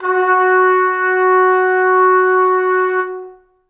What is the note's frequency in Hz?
370 Hz